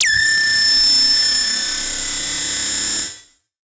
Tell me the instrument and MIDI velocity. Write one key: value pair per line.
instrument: synthesizer lead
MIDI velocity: 50